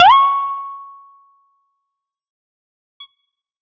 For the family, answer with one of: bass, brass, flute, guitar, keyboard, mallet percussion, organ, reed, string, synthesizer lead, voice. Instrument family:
guitar